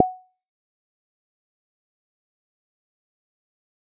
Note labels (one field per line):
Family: bass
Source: synthesizer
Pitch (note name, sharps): F#5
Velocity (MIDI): 50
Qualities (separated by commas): fast decay, percussive